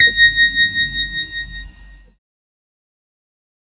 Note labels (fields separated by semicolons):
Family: keyboard; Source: synthesizer; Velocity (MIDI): 127; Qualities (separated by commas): fast decay